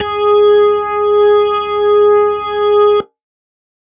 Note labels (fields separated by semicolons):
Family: organ; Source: electronic; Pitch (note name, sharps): G#4; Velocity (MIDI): 75